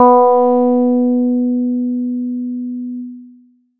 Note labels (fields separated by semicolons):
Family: bass; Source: synthesizer; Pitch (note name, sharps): B3; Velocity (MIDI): 50; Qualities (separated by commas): distorted